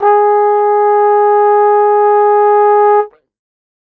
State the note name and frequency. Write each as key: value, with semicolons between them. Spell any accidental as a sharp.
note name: G#4; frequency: 415.3 Hz